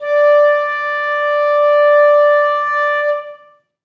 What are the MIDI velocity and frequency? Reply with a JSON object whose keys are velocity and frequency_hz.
{"velocity": 25, "frequency_hz": 587.3}